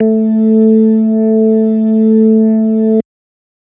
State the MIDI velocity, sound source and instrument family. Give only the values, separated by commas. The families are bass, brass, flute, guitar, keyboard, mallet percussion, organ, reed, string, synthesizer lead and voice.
25, electronic, organ